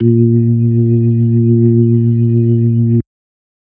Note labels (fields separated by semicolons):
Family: organ; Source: electronic; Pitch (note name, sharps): A#2; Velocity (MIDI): 25